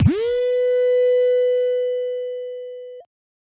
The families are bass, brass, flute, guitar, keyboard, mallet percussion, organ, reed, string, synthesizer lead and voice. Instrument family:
bass